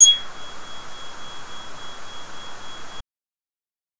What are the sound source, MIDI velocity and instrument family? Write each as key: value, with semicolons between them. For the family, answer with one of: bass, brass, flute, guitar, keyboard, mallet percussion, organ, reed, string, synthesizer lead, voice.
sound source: synthesizer; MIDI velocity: 127; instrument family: bass